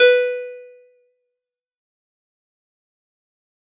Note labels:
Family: guitar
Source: acoustic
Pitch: B4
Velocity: 127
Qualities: fast decay, percussive

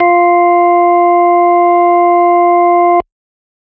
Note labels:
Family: organ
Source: electronic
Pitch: F4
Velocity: 75

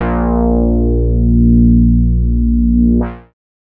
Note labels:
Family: bass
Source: synthesizer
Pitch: A#1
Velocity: 50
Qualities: distorted, multiphonic

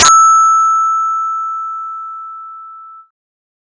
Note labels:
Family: bass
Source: synthesizer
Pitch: E6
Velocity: 100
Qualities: bright

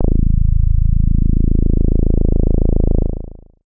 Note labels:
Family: bass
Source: synthesizer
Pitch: A0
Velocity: 75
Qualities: distorted, long release

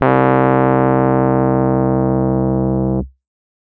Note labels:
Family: keyboard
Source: electronic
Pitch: C2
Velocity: 75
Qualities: distorted

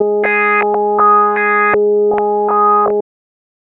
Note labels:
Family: bass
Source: synthesizer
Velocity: 100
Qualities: tempo-synced

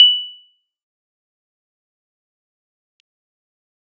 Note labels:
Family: keyboard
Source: electronic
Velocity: 50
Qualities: bright, fast decay, percussive

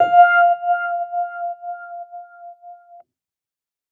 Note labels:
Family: keyboard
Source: electronic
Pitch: F5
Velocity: 127

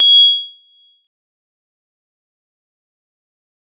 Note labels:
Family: mallet percussion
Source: acoustic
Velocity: 50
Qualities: bright, fast decay, non-linear envelope, percussive

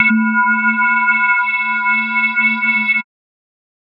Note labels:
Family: mallet percussion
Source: electronic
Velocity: 75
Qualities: multiphonic, non-linear envelope

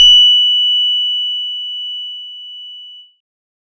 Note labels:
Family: keyboard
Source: electronic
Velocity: 25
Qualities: bright

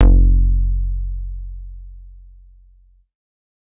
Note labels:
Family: bass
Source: synthesizer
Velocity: 100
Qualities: distorted

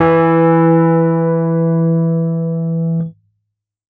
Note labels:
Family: keyboard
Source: electronic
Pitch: E3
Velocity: 127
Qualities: dark

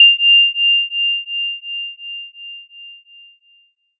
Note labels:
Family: mallet percussion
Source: electronic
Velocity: 127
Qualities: bright, multiphonic

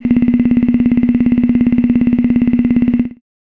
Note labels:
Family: voice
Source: synthesizer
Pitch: C#0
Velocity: 75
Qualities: bright

